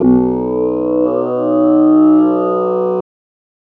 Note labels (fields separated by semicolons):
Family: voice; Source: synthesizer; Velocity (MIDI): 75; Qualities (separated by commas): distorted